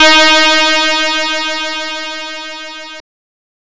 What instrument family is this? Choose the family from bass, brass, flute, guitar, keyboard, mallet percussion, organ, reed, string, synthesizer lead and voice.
guitar